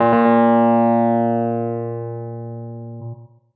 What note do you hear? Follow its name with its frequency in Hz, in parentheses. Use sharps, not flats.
A#2 (116.5 Hz)